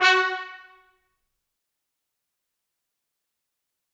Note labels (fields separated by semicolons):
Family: brass; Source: acoustic; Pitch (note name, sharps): F#4; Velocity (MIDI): 127; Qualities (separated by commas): bright, fast decay, percussive, reverb